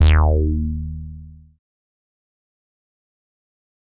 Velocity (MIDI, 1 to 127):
75